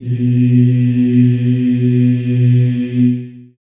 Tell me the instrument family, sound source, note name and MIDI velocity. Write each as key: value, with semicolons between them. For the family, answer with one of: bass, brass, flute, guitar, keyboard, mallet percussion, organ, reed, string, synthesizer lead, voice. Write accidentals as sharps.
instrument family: voice; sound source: acoustic; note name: B2; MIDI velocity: 25